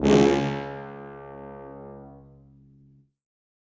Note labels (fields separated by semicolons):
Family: brass; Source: acoustic; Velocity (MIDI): 127; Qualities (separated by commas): bright, reverb